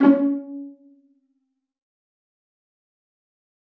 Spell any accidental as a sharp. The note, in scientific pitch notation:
C#4